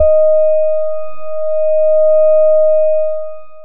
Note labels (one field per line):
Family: bass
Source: synthesizer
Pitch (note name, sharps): D#5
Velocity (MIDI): 25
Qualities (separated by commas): long release